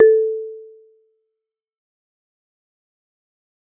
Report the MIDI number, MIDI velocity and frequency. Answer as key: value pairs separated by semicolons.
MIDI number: 69; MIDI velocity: 127; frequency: 440 Hz